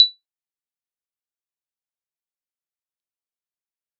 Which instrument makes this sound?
electronic keyboard